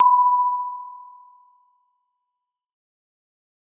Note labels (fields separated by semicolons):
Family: mallet percussion; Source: acoustic; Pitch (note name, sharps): B5; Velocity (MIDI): 100; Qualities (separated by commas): fast decay